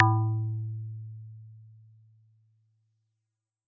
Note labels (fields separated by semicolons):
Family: guitar; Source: synthesizer; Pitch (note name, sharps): A2; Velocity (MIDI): 127; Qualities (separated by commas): dark